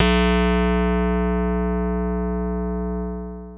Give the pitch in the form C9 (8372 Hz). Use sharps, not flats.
B1 (61.74 Hz)